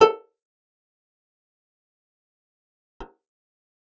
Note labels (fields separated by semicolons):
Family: guitar; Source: acoustic; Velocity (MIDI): 75; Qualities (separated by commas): fast decay, percussive, reverb